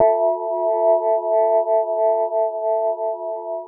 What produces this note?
synthesizer mallet percussion instrument